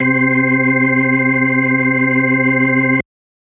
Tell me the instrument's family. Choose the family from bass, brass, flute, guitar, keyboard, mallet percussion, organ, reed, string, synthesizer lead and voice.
organ